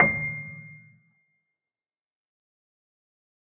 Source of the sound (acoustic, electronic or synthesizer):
acoustic